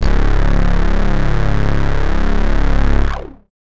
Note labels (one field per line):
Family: bass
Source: synthesizer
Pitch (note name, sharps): C#1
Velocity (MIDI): 100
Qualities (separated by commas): bright, distorted